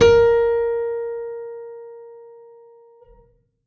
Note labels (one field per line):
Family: keyboard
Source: acoustic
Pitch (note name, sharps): A#4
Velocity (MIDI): 127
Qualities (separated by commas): reverb